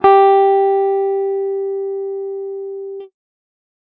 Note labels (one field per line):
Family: guitar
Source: electronic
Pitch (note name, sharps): G4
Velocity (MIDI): 25